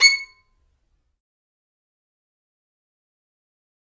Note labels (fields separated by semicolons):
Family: string; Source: acoustic; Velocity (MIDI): 100; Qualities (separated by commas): fast decay, percussive, reverb